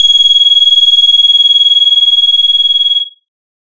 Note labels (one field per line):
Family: bass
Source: synthesizer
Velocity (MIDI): 25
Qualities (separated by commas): distorted